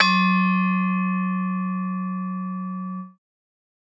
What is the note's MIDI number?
54